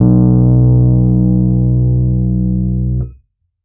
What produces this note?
electronic keyboard